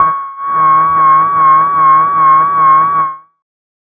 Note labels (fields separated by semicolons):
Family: bass; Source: synthesizer; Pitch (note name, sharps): C#6; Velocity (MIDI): 50; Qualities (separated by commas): distorted, tempo-synced